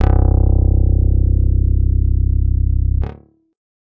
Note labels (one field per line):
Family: guitar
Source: acoustic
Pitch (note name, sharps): C1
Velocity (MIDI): 75